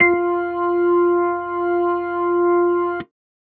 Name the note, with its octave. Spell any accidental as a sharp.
F4